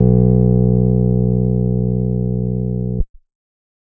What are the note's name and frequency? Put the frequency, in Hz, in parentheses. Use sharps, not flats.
B1 (61.74 Hz)